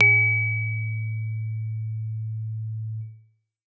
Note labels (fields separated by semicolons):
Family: keyboard; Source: acoustic; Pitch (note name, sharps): A2; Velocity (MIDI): 100